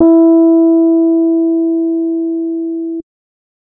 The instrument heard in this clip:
electronic keyboard